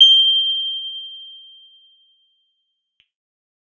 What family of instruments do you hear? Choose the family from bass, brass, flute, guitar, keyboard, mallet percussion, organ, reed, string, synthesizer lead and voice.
guitar